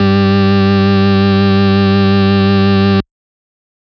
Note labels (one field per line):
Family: organ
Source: electronic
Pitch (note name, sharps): G2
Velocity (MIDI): 100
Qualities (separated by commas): bright, distorted